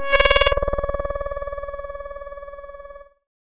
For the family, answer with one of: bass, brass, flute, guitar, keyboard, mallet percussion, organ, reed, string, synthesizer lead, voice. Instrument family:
keyboard